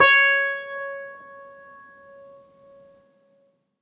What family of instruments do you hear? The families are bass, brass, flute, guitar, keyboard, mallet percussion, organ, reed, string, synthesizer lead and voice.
guitar